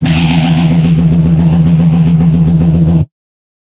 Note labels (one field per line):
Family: guitar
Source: electronic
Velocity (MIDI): 50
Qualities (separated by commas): bright, distorted